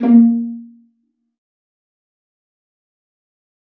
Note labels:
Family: string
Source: acoustic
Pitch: A#3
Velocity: 25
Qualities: dark, fast decay, reverb

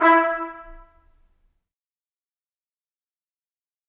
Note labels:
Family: brass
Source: acoustic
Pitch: E4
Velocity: 75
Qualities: fast decay, reverb

